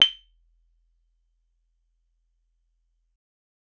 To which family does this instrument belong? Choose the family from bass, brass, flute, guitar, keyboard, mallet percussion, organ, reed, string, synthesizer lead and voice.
guitar